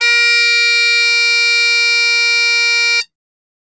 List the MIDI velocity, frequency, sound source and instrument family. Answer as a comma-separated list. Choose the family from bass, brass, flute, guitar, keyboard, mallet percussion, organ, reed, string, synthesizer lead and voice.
100, 466.2 Hz, acoustic, flute